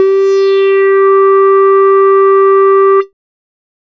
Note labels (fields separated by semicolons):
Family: bass; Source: synthesizer; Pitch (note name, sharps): G4; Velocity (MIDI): 127; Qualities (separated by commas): distorted